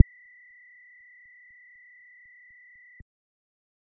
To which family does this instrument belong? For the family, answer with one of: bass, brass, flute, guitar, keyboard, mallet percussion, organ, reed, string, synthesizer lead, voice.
bass